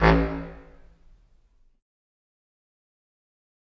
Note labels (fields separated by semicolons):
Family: reed; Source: acoustic; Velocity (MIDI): 25; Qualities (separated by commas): fast decay, percussive, reverb